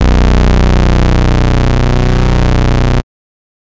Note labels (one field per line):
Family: bass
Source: synthesizer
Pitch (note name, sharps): B0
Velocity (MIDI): 50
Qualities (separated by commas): bright, distorted